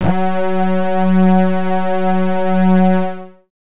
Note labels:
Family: bass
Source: synthesizer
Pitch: F#3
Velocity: 50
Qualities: distorted

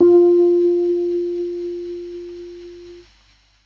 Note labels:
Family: keyboard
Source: electronic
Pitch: F4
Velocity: 25

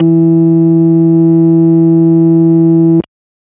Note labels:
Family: organ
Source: electronic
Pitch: E3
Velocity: 127

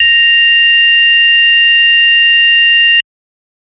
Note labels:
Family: organ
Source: electronic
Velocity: 127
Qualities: bright

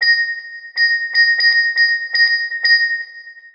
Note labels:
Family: mallet percussion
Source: synthesizer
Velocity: 25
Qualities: long release, multiphonic, tempo-synced

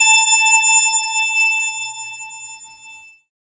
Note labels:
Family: keyboard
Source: synthesizer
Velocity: 25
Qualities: bright

